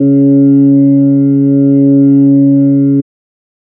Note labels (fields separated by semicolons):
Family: organ; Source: electronic; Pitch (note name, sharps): C#3; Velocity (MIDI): 25; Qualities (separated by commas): dark